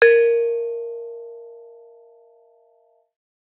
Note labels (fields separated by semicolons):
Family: mallet percussion; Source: acoustic; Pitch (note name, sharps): A#4; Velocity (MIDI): 127